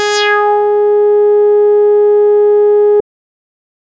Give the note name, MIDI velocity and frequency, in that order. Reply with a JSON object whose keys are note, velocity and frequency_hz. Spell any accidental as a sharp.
{"note": "G#4", "velocity": 127, "frequency_hz": 415.3}